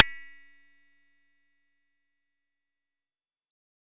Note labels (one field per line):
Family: guitar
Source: acoustic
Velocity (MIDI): 100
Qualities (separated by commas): bright